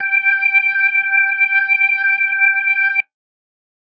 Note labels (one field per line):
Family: organ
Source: electronic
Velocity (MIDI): 50